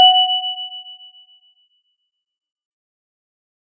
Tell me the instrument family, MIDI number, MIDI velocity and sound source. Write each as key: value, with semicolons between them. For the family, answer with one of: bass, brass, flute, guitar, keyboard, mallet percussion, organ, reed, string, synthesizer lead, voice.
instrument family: mallet percussion; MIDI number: 78; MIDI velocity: 75; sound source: acoustic